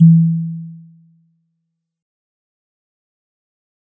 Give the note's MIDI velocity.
25